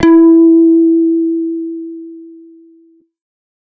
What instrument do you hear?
synthesizer bass